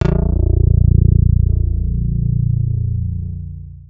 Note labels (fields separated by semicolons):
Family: guitar; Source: electronic; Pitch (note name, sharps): A#0; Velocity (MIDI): 127; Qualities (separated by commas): long release